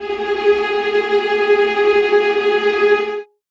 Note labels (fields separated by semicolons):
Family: string; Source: acoustic; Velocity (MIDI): 50; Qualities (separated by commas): bright, non-linear envelope, reverb